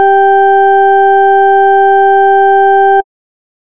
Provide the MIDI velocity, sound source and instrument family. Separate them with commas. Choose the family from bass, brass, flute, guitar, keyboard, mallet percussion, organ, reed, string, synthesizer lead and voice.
75, synthesizer, bass